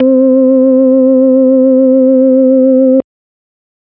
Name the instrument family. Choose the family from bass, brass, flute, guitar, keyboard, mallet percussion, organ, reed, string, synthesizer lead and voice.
organ